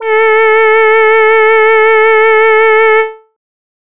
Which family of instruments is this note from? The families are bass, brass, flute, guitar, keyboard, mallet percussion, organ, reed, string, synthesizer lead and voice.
voice